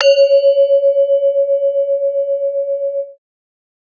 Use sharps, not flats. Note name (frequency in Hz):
C#5 (554.4 Hz)